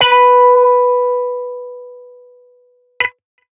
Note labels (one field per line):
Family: guitar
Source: electronic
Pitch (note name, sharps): B4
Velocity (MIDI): 127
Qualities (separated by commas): distorted